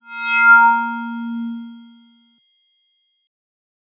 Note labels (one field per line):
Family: mallet percussion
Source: electronic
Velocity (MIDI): 25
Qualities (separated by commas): bright